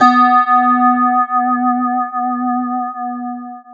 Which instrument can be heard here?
electronic guitar